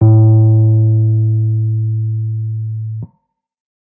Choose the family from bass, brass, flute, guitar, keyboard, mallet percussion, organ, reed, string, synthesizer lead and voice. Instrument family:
keyboard